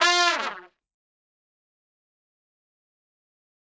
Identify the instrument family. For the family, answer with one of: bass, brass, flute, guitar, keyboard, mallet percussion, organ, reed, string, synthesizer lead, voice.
brass